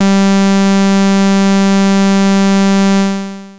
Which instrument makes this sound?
synthesizer bass